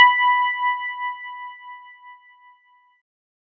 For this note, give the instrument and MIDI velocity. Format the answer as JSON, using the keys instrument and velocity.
{"instrument": "electronic keyboard", "velocity": 50}